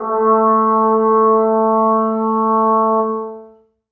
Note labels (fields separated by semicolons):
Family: brass; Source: acoustic; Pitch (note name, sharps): A3; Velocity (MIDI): 25; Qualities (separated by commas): long release, reverb